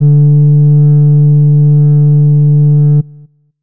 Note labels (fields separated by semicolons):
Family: flute; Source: acoustic; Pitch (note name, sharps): D3; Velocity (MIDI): 50; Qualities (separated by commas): dark